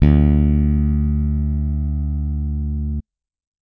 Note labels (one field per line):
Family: bass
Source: electronic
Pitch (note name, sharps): D2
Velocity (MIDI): 127